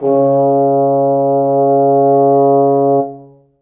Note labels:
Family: brass; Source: acoustic; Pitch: C#3; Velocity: 50; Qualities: dark, reverb

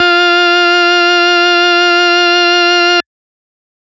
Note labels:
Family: organ; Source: electronic; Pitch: F4; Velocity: 25; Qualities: distorted

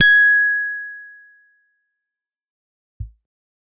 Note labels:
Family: guitar; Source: electronic; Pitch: G#6; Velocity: 50; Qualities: bright, distorted, fast decay

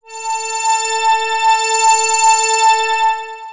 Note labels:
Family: synthesizer lead; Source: synthesizer; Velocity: 127; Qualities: bright, long release, non-linear envelope

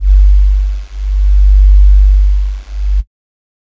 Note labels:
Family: flute; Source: synthesizer; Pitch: G1; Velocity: 100; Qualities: dark

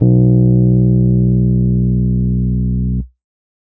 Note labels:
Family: keyboard; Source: electronic; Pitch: B1; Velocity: 75

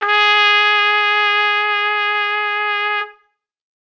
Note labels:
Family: brass; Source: acoustic; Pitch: G#4; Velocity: 100; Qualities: bright

